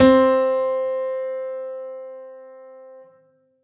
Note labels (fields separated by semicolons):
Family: keyboard; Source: acoustic; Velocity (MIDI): 127; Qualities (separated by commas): reverb